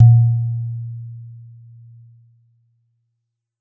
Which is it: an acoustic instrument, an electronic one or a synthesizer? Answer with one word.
acoustic